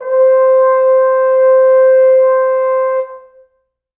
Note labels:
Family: brass; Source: acoustic; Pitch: C5; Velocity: 75; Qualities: reverb

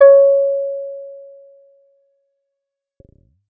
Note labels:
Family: bass; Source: synthesizer; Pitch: C#5; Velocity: 25; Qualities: fast decay

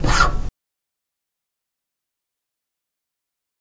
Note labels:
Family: bass; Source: electronic; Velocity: 100; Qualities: fast decay, reverb

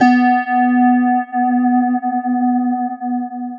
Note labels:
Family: guitar; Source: electronic; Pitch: B3; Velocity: 100; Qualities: long release, multiphonic, non-linear envelope

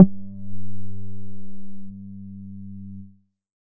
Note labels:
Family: bass; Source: synthesizer; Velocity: 25; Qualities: distorted

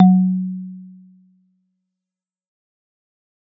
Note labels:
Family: mallet percussion; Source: acoustic; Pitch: F#3; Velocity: 50; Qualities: dark, fast decay

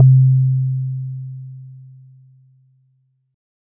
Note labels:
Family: mallet percussion; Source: acoustic; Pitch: C3; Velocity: 25

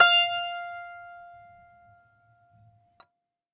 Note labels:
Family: guitar; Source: acoustic; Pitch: F5; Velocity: 75; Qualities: bright, multiphonic, reverb

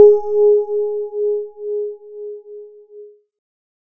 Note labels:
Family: keyboard; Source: electronic; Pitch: G#4; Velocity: 25

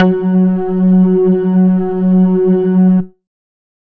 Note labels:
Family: bass; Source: synthesizer; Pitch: F#3; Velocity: 25

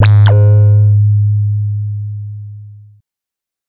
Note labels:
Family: bass; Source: synthesizer; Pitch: G#2; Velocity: 127; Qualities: distorted

